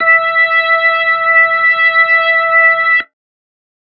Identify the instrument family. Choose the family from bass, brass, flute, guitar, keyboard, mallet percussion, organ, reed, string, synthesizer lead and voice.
organ